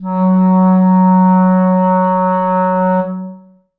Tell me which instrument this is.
acoustic reed instrument